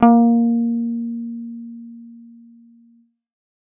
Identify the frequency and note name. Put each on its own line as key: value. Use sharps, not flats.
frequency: 233.1 Hz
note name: A#3